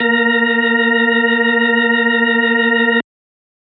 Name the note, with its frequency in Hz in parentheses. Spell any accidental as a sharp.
A#3 (233.1 Hz)